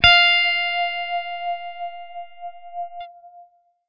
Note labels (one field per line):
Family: guitar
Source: electronic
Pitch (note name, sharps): F5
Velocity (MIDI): 75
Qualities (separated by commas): bright, distorted